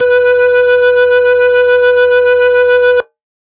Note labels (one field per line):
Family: organ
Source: electronic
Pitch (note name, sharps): B4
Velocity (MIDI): 127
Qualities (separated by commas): distorted